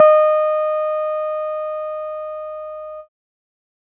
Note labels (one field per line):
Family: keyboard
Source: electronic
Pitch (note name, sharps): D#5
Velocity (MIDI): 50